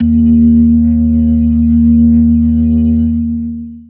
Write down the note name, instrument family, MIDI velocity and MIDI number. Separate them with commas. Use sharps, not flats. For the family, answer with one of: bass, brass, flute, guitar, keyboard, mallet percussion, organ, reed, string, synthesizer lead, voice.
D#2, organ, 100, 39